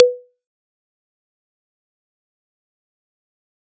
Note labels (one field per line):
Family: mallet percussion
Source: acoustic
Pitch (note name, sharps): B4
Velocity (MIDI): 127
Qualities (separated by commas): fast decay, percussive